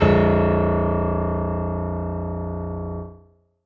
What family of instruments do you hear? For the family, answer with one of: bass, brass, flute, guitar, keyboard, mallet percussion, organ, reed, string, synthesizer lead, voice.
keyboard